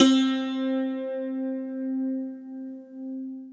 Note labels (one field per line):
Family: guitar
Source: acoustic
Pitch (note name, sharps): C4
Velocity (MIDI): 100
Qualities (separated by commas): bright, long release, reverb